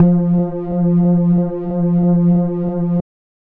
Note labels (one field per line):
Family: bass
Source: synthesizer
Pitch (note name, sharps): F3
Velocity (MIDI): 100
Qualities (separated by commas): dark